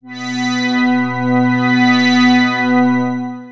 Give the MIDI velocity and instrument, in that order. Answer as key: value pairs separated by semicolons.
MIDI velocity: 100; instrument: synthesizer lead